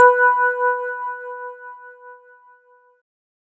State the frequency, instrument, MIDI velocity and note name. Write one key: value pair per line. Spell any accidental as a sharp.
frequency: 493.9 Hz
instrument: electronic keyboard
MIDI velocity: 127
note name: B4